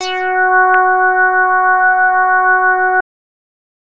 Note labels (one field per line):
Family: bass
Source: synthesizer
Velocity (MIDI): 127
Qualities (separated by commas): distorted